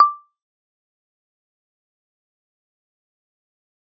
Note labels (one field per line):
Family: mallet percussion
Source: acoustic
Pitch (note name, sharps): D6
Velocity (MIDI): 100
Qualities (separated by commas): dark, fast decay, percussive, reverb